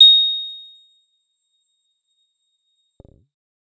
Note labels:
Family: bass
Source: synthesizer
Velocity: 75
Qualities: bright, percussive

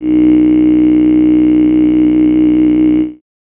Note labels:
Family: voice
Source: synthesizer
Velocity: 25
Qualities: bright

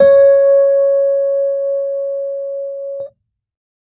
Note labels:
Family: keyboard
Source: electronic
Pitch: C#5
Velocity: 75

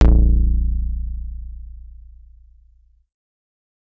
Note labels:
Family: bass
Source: synthesizer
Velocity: 50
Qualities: distorted

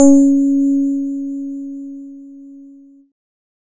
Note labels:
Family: keyboard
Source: electronic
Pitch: C#4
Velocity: 100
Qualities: distorted

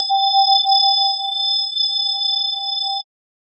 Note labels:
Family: mallet percussion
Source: electronic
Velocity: 127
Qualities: bright, multiphonic, non-linear envelope

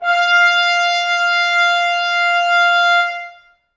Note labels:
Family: brass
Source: acoustic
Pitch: F5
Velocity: 127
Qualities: reverb

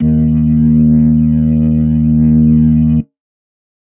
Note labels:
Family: organ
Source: electronic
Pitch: D#2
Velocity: 25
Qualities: distorted

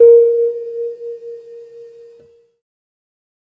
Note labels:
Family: keyboard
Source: electronic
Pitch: A#4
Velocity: 50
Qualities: dark, fast decay

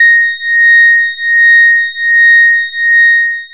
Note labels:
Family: bass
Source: synthesizer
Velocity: 100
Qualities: long release

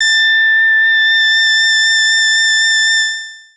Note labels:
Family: bass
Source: synthesizer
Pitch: A6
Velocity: 50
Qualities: distorted, long release

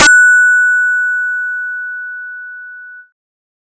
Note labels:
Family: bass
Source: synthesizer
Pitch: F#6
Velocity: 50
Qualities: bright

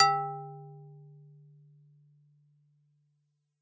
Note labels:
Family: mallet percussion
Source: acoustic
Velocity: 127

